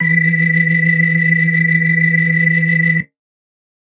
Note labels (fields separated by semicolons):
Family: organ; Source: electronic; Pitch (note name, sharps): E3; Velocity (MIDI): 75